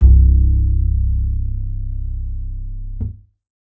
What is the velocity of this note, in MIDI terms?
50